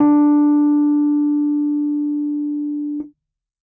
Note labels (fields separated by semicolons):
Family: keyboard; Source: electronic; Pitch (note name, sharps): D4; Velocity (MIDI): 100; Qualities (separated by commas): dark